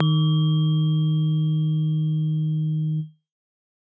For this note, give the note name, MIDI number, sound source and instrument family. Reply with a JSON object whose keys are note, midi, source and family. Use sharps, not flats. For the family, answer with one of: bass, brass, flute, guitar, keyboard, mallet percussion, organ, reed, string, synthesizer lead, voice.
{"note": "D#3", "midi": 51, "source": "acoustic", "family": "keyboard"}